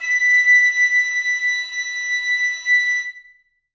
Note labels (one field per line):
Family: reed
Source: acoustic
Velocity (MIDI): 100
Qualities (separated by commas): reverb